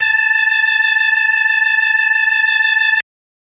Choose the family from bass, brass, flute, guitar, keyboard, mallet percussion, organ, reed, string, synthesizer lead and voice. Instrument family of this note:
organ